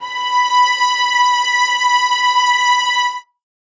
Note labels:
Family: string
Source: acoustic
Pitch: B5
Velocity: 50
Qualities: reverb

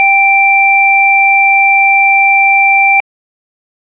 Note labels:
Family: organ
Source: electronic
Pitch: G5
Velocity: 25

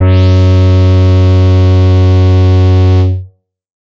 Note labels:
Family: bass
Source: synthesizer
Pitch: F#2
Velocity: 50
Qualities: distorted

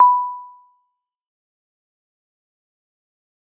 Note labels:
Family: mallet percussion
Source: acoustic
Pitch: B5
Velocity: 100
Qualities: fast decay, percussive

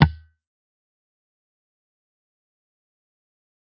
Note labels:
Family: guitar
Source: electronic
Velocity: 25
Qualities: fast decay, percussive

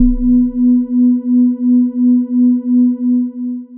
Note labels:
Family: bass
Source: synthesizer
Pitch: B3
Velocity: 25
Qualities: long release

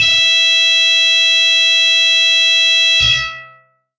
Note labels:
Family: guitar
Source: electronic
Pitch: E5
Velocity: 50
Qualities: bright, distorted, long release

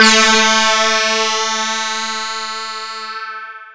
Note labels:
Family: mallet percussion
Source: electronic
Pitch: A3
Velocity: 100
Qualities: bright, distorted, long release, non-linear envelope

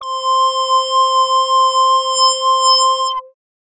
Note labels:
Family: bass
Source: synthesizer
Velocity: 127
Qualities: bright, distorted, non-linear envelope

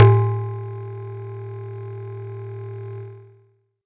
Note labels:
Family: mallet percussion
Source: acoustic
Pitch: A2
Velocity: 100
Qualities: distorted

